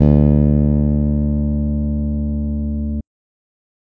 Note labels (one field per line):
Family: bass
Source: electronic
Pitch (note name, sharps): D2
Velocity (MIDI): 100